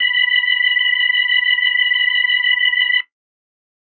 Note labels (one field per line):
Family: organ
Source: electronic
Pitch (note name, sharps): B5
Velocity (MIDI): 50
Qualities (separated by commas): reverb